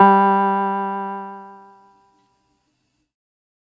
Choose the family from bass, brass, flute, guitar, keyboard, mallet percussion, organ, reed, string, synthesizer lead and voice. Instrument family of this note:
keyboard